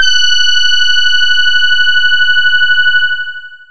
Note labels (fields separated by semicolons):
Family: voice; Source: synthesizer; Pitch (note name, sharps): F#6; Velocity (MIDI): 25; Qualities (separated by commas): bright, long release